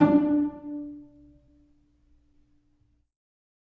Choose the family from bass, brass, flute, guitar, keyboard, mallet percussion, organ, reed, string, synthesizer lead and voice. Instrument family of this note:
string